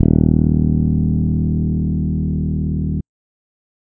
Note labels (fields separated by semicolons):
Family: bass; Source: electronic; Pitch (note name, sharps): D#1; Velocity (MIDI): 100